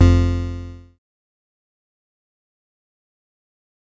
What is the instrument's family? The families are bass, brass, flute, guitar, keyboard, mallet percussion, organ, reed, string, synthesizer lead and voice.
bass